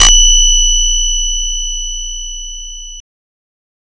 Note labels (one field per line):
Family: guitar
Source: synthesizer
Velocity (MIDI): 75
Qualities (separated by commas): bright, distorted